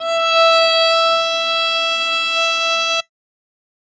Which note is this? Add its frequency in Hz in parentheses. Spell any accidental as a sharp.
E5 (659.3 Hz)